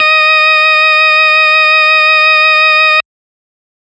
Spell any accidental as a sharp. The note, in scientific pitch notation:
D#5